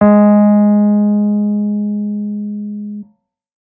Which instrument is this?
electronic keyboard